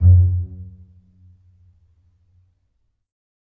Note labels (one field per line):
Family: string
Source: acoustic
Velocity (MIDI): 25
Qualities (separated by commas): dark, percussive, reverb